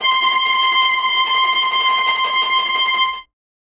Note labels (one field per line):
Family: string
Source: acoustic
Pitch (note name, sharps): C6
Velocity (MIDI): 127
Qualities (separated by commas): bright, non-linear envelope, reverb